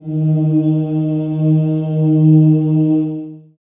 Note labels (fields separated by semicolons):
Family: voice; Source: acoustic; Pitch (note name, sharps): D#3; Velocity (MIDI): 75; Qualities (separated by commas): dark, long release, reverb